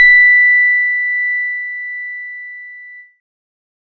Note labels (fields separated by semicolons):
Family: keyboard; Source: electronic; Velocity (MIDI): 25